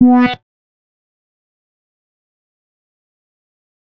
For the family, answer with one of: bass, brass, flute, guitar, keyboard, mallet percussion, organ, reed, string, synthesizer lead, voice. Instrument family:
bass